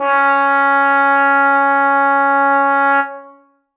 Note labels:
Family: brass; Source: acoustic; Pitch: C#4; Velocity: 75; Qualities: reverb

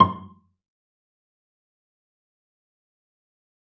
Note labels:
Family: string; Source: acoustic; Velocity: 50; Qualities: fast decay, percussive, reverb

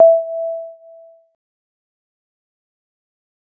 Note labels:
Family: keyboard; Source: electronic; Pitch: E5; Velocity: 25; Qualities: dark, fast decay

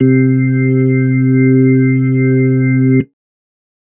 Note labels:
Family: organ; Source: electronic; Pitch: C3; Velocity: 25; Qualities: dark

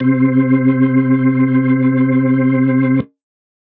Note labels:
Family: organ; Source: electronic; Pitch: C3; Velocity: 100; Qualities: reverb

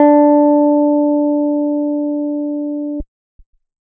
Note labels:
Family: keyboard; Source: electronic; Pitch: D4; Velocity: 75

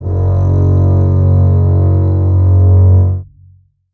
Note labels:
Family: string; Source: acoustic; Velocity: 75; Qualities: long release, reverb

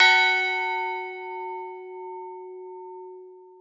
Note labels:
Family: mallet percussion; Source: acoustic; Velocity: 100; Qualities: reverb

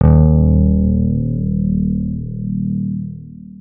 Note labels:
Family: guitar; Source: electronic; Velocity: 25; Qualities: long release

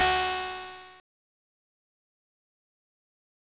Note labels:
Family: guitar; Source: electronic; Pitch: F#4; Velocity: 127; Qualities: bright, distorted, fast decay

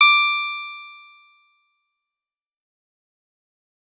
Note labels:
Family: guitar; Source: electronic; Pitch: D6; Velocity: 100; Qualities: bright, fast decay

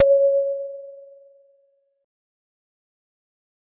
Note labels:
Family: mallet percussion; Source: acoustic; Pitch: C#5; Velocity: 50; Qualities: dark, fast decay

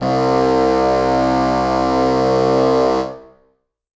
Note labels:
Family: reed; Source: acoustic; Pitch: C2; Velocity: 127; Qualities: reverb

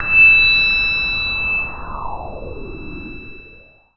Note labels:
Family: synthesizer lead; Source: synthesizer; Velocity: 127; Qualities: long release

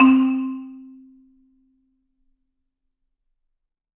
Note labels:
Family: mallet percussion; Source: acoustic; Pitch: C4; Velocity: 127; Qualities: reverb

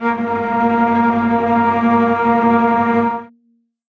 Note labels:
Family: string; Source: acoustic; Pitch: A#3; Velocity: 75; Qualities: bright, non-linear envelope, reverb

